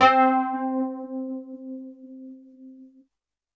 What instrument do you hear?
electronic keyboard